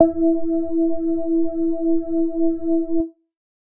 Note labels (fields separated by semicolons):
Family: keyboard; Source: electronic; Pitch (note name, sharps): E4; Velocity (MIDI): 50; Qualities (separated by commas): distorted